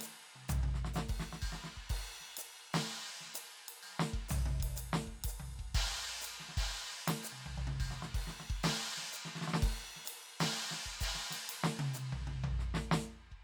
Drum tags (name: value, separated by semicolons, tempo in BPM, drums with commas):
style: jazz; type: beat; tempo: 125 BPM; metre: 4/4; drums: crash, ride, hi-hat pedal, snare, high tom, floor tom, kick